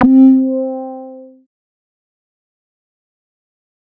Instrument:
synthesizer bass